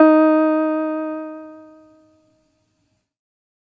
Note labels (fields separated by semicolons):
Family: keyboard; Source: electronic; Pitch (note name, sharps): D#4; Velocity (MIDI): 100